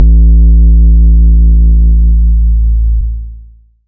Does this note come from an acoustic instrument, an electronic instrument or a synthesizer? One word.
synthesizer